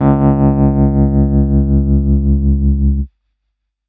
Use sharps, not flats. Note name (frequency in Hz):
C#2 (69.3 Hz)